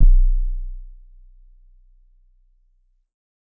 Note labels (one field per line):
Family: keyboard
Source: electronic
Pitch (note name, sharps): B0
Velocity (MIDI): 25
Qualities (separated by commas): dark